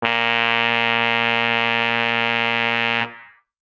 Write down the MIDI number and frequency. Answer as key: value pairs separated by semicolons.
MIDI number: 46; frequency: 116.5 Hz